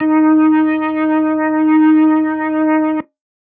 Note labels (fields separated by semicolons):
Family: organ; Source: electronic; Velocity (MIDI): 50; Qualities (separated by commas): distorted